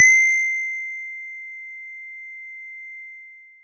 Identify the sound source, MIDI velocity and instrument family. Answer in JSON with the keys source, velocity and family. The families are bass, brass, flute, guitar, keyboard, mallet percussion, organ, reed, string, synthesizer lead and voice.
{"source": "acoustic", "velocity": 127, "family": "mallet percussion"}